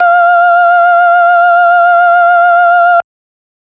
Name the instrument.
electronic organ